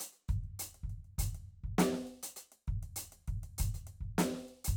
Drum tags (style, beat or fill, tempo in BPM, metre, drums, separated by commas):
hip-hop, beat, 100 BPM, 4/4, closed hi-hat, snare, kick